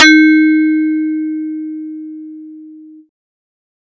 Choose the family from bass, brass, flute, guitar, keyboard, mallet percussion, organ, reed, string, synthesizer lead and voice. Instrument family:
bass